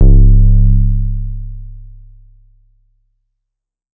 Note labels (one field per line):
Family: bass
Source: synthesizer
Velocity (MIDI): 75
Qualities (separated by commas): dark